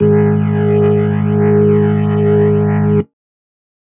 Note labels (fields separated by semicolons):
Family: keyboard; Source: electronic; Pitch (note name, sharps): G#1; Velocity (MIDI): 25; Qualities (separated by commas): distorted